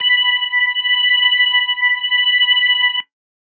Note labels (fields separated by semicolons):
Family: organ; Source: electronic; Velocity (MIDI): 25